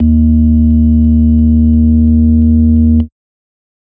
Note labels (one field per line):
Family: organ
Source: electronic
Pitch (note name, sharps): D#2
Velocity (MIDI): 100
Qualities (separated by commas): dark